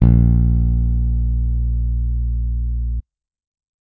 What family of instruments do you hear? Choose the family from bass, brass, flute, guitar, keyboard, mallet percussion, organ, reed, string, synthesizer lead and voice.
bass